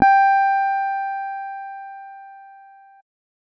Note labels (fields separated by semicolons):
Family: keyboard; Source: electronic; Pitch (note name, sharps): G5; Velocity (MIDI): 25; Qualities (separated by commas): dark